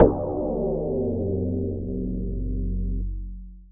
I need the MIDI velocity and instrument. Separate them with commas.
75, electronic mallet percussion instrument